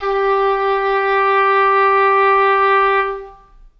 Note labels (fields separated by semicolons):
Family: reed; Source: acoustic; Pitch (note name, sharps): G4; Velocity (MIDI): 25; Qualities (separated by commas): long release, reverb